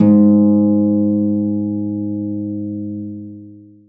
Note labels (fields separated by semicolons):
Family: string; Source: acoustic; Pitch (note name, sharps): G#2; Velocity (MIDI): 50; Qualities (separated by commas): long release, reverb